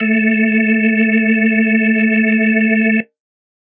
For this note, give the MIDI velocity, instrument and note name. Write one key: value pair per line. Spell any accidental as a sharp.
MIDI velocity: 25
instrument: electronic organ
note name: A3